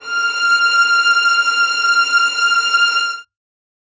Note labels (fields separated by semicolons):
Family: string; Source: acoustic; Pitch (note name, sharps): F6; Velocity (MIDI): 50; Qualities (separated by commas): reverb